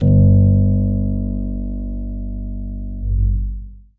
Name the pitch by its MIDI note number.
31